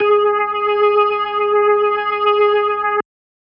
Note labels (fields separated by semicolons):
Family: organ; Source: electronic; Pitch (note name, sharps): G#4; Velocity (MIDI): 100